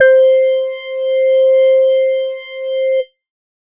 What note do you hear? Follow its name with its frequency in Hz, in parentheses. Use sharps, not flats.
C5 (523.3 Hz)